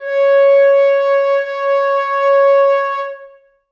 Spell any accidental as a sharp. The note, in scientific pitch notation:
C#5